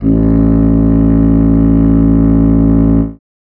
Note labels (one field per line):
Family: reed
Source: acoustic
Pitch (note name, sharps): A1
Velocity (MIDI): 25